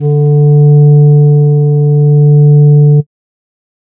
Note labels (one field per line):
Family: flute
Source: synthesizer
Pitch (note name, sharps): D3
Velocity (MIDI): 75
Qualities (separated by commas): dark